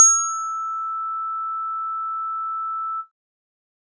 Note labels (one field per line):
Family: keyboard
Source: electronic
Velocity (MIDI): 100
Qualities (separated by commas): bright